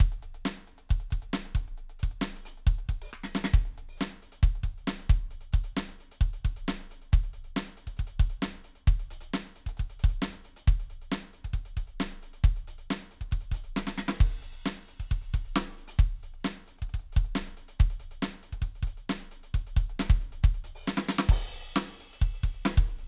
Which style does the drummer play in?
rock